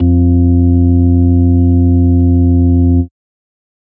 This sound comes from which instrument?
electronic organ